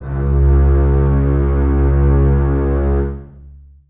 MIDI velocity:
75